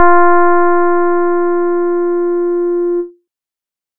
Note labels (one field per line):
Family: keyboard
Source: electronic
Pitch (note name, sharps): F4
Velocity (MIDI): 127